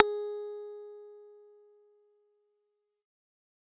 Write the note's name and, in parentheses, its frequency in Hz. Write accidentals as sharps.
G#4 (415.3 Hz)